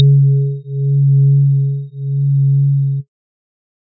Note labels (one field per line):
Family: organ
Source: electronic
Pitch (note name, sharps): C#3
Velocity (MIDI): 127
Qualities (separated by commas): dark